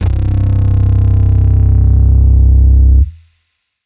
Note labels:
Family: bass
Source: electronic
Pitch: C1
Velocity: 25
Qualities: bright, distorted

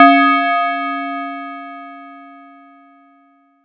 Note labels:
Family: mallet percussion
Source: acoustic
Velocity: 100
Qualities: multiphonic

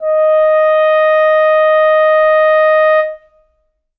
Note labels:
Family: reed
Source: acoustic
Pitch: D#5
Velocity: 25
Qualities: reverb

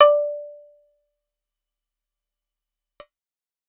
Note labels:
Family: guitar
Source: acoustic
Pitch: D5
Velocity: 127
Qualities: fast decay, percussive

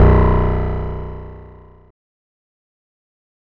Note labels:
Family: guitar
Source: electronic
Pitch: B0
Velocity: 50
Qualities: bright, distorted, fast decay

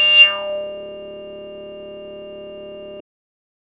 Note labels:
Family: bass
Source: synthesizer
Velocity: 127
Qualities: distorted

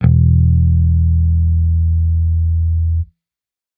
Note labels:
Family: bass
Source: electronic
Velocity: 75

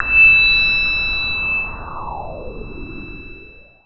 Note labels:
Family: synthesizer lead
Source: synthesizer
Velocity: 25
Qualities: long release

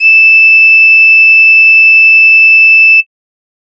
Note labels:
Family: flute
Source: synthesizer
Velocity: 127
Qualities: bright

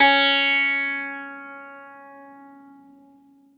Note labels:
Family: guitar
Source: acoustic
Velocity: 50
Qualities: bright

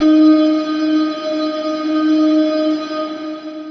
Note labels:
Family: guitar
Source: electronic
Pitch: D#4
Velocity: 25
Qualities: long release

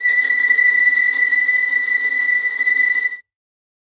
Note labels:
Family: string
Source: acoustic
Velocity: 127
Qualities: non-linear envelope, reverb

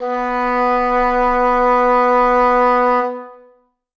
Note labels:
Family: reed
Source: acoustic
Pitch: B3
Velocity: 25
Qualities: long release, reverb

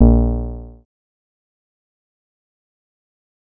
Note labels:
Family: synthesizer lead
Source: synthesizer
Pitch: A#1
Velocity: 75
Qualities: distorted, fast decay

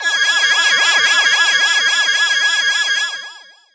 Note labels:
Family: voice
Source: synthesizer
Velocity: 75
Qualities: long release

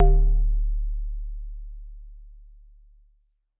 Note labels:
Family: mallet percussion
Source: acoustic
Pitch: D1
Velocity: 100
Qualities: dark, reverb

